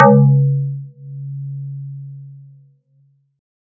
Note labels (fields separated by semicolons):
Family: guitar; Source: synthesizer; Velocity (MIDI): 127; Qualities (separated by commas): dark